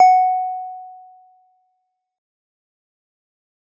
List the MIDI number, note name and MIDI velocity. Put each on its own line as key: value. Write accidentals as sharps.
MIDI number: 78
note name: F#5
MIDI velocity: 100